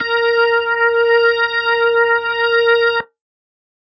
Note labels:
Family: organ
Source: electronic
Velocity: 127

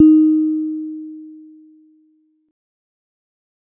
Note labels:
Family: mallet percussion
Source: acoustic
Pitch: D#4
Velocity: 25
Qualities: dark, fast decay

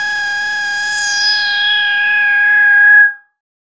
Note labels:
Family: bass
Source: synthesizer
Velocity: 50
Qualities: bright, distorted, non-linear envelope

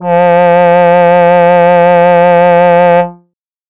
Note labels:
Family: voice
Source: synthesizer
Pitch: F3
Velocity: 127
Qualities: distorted

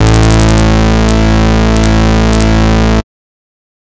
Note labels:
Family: bass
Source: synthesizer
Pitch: A1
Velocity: 127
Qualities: bright, distorted

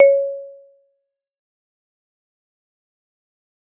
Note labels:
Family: mallet percussion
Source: acoustic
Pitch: C#5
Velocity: 50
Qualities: fast decay, percussive

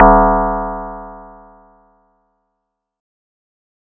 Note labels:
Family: mallet percussion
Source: acoustic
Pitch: D#1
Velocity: 100

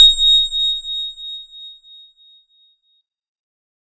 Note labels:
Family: organ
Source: electronic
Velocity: 50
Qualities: bright

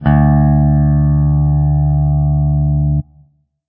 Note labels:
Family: guitar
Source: electronic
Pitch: D2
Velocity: 50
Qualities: distorted

